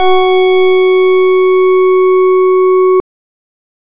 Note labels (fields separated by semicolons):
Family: organ; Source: electronic; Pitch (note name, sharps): F#4; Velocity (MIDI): 127